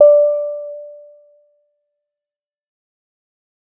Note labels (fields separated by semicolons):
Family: bass; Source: synthesizer; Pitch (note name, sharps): D5; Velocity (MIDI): 100; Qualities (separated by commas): fast decay